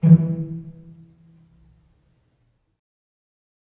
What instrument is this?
acoustic string instrument